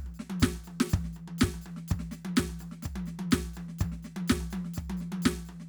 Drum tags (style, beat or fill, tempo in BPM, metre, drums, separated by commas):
prog rock, beat, 125 BPM, 4/4, percussion, snare, high tom, kick